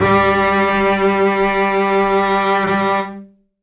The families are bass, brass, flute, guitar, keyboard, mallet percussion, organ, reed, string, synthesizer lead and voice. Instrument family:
string